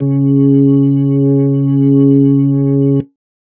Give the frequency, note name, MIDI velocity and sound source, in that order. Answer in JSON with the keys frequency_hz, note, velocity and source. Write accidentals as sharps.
{"frequency_hz": 138.6, "note": "C#3", "velocity": 127, "source": "electronic"}